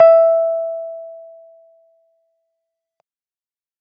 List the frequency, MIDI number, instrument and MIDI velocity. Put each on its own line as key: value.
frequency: 659.3 Hz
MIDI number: 76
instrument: electronic keyboard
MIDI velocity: 75